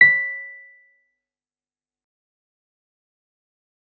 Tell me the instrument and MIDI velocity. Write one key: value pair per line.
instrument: electronic keyboard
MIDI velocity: 127